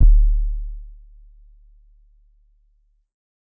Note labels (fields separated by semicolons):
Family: keyboard; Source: electronic; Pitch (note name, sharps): D1; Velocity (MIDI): 50; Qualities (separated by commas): dark